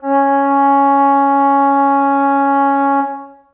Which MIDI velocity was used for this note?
75